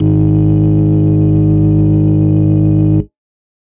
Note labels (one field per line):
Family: organ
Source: electronic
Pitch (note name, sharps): G#1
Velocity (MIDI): 100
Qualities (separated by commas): distorted